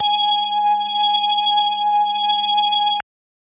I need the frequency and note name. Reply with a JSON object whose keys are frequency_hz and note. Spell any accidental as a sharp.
{"frequency_hz": 830.6, "note": "G#5"}